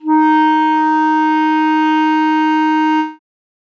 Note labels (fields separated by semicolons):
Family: reed; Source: acoustic; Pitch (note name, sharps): D#4; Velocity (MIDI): 127; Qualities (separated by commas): dark